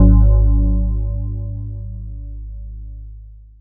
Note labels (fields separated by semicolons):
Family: mallet percussion; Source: electronic; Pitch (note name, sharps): G#1; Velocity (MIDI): 75; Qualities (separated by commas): long release